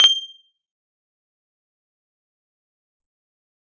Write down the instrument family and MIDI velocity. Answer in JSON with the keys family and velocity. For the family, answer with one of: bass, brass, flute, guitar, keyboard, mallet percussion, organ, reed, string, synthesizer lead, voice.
{"family": "guitar", "velocity": 25}